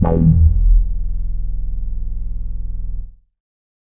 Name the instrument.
synthesizer bass